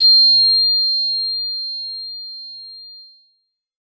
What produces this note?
synthesizer bass